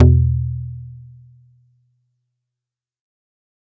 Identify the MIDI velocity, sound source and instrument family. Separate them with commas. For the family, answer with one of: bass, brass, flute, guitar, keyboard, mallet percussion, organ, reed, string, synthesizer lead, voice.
127, acoustic, mallet percussion